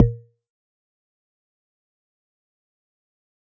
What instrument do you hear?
electronic mallet percussion instrument